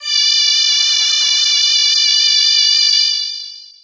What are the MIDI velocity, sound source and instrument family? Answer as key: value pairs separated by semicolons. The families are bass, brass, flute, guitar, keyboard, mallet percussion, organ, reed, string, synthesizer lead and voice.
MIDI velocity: 127; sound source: synthesizer; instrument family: voice